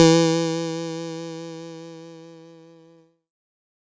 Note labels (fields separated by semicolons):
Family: keyboard; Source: electronic; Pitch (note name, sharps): E3; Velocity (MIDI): 25; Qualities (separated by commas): bright